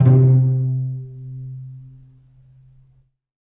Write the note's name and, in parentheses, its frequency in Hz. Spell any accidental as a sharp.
C3 (130.8 Hz)